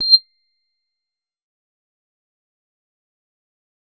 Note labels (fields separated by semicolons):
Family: bass; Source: synthesizer; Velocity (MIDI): 100; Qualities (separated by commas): bright, distorted, fast decay, percussive